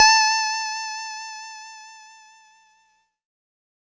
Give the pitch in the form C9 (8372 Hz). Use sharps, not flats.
A5 (880 Hz)